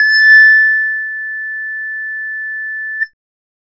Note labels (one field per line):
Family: bass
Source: synthesizer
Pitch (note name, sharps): A6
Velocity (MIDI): 100